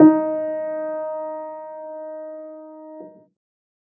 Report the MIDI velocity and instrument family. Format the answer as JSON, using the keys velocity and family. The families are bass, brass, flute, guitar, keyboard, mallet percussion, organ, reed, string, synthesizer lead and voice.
{"velocity": 25, "family": "keyboard"}